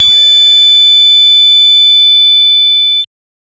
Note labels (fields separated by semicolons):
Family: bass; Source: synthesizer; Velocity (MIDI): 127; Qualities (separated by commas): bright, distorted, multiphonic